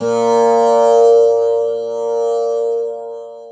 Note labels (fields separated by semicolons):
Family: guitar; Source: acoustic; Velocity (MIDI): 50; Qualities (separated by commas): bright, long release, multiphonic, reverb